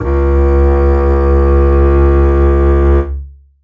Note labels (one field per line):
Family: string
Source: acoustic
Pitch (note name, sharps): C#2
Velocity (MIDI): 75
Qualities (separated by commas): long release, reverb